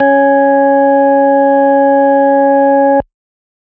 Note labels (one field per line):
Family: organ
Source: electronic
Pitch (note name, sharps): C#4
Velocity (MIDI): 127